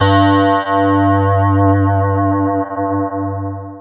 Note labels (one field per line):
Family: guitar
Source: electronic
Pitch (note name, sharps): G2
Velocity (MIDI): 127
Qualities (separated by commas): long release, multiphonic, non-linear envelope